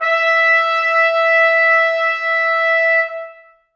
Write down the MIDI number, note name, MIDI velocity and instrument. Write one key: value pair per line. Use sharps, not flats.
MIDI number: 76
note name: E5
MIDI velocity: 100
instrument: acoustic brass instrument